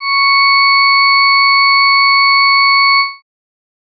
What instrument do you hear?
electronic organ